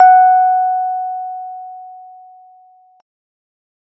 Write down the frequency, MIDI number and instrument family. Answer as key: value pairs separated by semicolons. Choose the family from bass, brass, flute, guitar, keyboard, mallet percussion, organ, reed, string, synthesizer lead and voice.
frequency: 740 Hz; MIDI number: 78; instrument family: keyboard